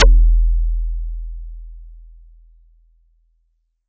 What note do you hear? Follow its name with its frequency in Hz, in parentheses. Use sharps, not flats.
E1 (41.2 Hz)